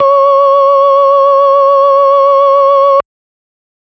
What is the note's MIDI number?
73